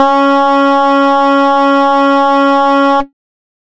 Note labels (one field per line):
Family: bass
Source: synthesizer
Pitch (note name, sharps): C#4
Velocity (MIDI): 127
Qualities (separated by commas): bright, distorted, multiphonic, tempo-synced